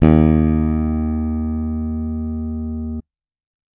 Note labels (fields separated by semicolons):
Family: bass; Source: electronic; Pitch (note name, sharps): D#2; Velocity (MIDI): 127